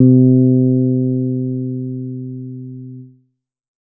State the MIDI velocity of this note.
75